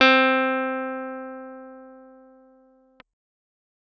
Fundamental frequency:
261.6 Hz